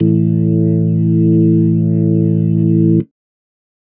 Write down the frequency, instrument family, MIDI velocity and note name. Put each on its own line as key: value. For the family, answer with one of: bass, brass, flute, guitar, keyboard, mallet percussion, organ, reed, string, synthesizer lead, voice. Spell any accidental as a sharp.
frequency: 55 Hz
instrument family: organ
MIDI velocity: 50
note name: A1